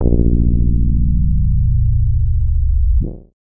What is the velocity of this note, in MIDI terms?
25